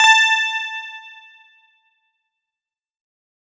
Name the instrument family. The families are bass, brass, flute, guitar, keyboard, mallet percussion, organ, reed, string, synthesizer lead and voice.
guitar